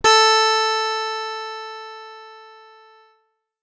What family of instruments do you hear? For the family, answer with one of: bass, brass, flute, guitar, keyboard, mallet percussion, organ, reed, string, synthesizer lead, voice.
guitar